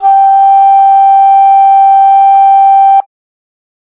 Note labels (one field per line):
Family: flute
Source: acoustic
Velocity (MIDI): 75